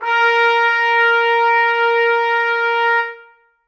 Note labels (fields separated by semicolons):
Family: brass; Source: acoustic; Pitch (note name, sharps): A#4; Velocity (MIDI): 100; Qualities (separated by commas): reverb